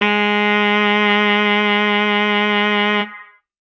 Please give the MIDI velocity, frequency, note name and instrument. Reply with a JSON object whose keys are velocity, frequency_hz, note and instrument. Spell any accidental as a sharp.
{"velocity": 127, "frequency_hz": 207.7, "note": "G#3", "instrument": "acoustic reed instrument"}